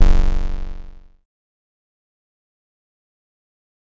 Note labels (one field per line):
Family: bass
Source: synthesizer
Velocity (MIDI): 100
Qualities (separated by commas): bright, distorted, fast decay